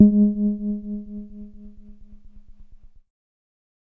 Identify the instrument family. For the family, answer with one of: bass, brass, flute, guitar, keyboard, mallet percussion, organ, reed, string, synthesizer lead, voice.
keyboard